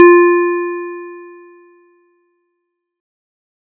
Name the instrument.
electronic keyboard